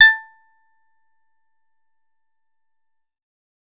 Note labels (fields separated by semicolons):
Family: bass; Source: synthesizer; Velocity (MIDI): 100; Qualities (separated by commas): percussive